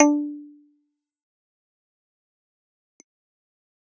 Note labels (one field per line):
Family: keyboard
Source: electronic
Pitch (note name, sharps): D4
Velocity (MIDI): 100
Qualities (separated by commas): fast decay, percussive